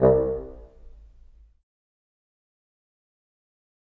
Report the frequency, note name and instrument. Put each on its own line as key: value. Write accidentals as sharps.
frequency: 65.41 Hz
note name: C2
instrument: acoustic reed instrument